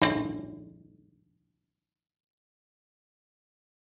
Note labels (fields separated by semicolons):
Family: guitar; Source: acoustic; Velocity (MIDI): 100; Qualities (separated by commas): fast decay